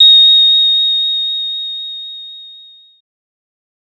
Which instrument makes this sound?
synthesizer bass